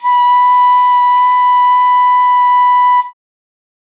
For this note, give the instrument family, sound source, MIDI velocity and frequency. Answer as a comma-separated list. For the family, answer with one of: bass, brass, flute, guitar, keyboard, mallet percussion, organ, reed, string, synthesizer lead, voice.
flute, acoustic, 75, 987.8 Hz